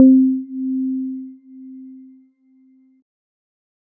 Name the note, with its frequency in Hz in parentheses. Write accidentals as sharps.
C4 (261.6 Hz)